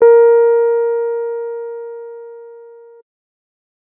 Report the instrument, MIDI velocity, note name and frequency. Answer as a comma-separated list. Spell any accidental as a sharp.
electronic keyboard, 50, A#4, 466.2 Hz